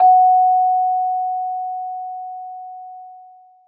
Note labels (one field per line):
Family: mallet percussion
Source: acoustic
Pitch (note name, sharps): F#5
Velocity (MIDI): 25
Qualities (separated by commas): reverb